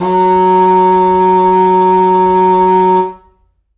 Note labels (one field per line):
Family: reed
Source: acoustic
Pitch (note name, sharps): F#3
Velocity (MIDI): 75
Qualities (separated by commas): distorted, reverb